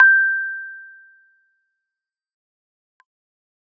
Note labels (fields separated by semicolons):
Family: keyboard; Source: electronic; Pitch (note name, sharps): G6; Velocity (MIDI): 75; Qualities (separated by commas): fast decay